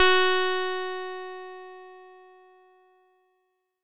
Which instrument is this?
synthesizer bass